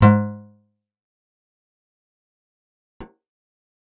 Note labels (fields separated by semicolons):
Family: guitar; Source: acoustic; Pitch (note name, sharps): G#2; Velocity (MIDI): 127; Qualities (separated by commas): fast decay, percussive, reverb